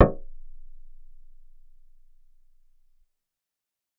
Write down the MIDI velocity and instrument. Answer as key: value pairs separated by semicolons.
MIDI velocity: 100; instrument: synthesizer bass